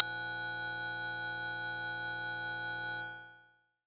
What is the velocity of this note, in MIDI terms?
100